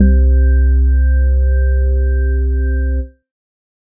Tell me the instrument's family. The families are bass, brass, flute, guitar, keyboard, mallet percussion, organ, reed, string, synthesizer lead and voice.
organ